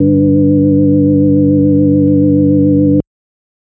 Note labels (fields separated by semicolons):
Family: organ; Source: electronic; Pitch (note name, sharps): G2; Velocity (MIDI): 50; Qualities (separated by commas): multiphonic